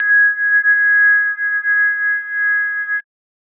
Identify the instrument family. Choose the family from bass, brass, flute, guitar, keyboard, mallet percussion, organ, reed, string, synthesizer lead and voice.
mallet percussion